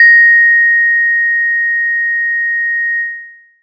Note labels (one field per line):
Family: mallet percussion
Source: acoustic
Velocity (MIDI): 127